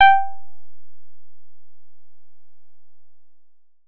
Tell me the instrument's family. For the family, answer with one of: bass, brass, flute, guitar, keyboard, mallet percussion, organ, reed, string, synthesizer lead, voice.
guitar